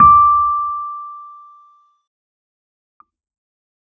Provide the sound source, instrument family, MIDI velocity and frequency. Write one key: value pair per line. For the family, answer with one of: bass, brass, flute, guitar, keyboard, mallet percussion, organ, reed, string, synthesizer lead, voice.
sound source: electronic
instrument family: keyboard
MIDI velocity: 50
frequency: 1175 Hz